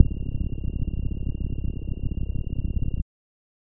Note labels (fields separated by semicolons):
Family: bass; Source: synthesizer; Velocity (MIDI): 100; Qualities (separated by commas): dark